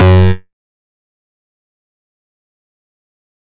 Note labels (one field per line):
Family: bass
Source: synthesizer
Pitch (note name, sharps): F#2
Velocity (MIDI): 127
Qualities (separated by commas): fast decay, percussive